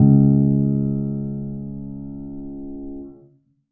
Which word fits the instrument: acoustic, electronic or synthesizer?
acoustic